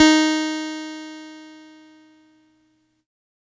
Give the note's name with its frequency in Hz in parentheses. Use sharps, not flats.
D#4 (311.1 Hz)